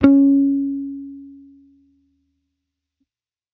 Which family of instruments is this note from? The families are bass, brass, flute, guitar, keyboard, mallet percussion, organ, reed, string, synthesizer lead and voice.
bass